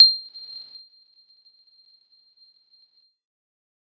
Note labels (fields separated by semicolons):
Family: mallet percussion; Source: electronic; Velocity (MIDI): 75; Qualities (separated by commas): bright, non-linear envelope, percussive